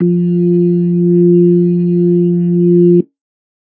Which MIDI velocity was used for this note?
100